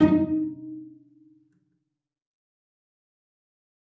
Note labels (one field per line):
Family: string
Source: acoustic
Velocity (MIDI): 25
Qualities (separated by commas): fast decay, reverb